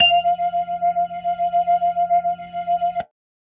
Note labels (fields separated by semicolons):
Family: organ; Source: electronic; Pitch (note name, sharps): F5; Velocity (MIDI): 75